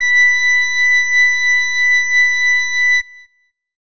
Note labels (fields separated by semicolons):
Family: flute; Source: acoustic; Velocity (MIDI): 50